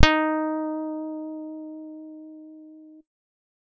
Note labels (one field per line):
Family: guitar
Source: electronic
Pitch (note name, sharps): D#4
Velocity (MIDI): 75